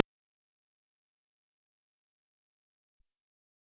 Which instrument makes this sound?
synthesizer bass